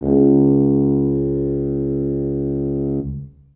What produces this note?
acoustic brass instrument